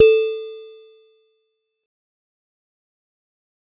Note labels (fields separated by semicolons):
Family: mallet percussion; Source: acoustic; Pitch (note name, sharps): A4; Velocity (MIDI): 50; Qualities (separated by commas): fast decay, percussive